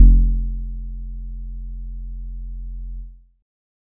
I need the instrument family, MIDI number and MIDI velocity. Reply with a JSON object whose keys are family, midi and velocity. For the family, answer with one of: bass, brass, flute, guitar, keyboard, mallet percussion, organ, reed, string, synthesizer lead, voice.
{"family": "guitar", "midi": 29, "velocity": 50}